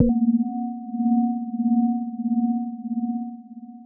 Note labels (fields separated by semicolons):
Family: mallet percussion; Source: synthesizer; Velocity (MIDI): 100; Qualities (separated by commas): long release, multiphonic